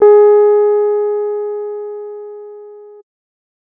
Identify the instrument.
electronic keyboard